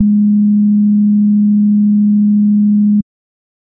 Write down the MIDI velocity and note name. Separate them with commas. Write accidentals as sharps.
127, G#3